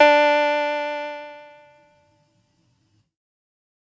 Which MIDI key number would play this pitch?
62